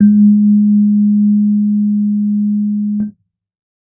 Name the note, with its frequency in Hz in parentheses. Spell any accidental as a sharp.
G#3 (207.7 Hz)